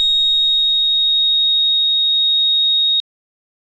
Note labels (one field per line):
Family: organ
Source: electronic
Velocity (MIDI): 25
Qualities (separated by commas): bright